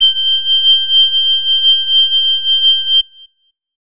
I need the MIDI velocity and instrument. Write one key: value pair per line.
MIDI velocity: 25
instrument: acoustic flute